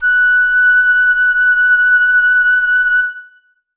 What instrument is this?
acoustic flute